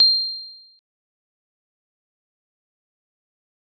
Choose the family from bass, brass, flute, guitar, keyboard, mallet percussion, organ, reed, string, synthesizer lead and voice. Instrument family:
mallet percussion